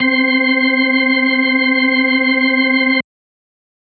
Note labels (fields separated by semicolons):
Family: organ; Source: electronic; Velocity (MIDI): 50